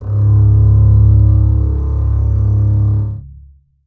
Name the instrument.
acoustic string instrument